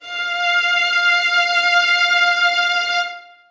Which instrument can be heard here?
acoustic string instrument